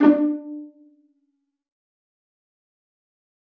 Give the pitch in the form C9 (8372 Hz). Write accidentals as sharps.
D4 (293.7 Hz)